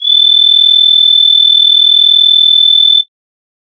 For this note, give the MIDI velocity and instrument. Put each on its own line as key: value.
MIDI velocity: 25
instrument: synthesizer flute